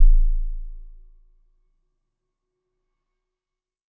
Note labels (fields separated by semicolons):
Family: mallet percussion; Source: electronic; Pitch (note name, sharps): A0; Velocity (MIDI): 100; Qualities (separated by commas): non-linear envelope